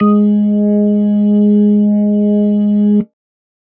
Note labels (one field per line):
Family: organ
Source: electronic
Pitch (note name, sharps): G#3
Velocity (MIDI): 100